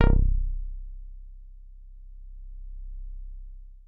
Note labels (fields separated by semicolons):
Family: guitar; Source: synthesizer; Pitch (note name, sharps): C1; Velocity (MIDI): 127; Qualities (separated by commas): long release